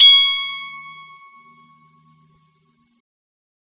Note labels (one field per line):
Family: guitar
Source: electronic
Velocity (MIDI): 127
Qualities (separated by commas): bright, reverb